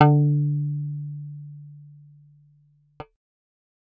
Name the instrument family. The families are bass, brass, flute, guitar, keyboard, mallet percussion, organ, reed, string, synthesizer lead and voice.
bass